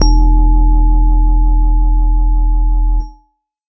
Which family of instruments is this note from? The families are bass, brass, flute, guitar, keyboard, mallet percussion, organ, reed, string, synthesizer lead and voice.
keyboard